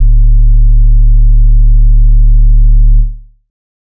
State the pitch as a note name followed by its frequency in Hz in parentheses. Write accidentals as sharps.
D1 (36.71 Hz)